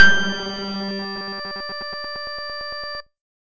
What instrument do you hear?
synthesizer bass